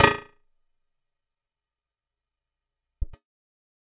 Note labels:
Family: guitar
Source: acoustic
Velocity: 100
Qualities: fast decay, percussive

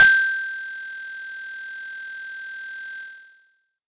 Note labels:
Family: mallet percussion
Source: acoustic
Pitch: G6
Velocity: 127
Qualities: bright, distorted

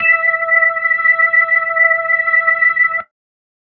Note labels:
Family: organ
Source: electronic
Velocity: 100

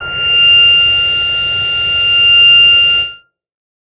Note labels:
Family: bass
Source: synthesizer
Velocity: 50

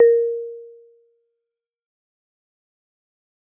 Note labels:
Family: mallet percussion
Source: acoustic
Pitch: A#4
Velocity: 127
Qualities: fast decay, percussive

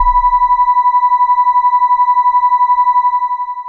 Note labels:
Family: bass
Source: synthesizer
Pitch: B5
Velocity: 25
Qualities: long release

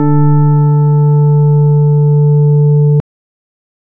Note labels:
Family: organ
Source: electronic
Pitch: D3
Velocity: 75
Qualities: dark

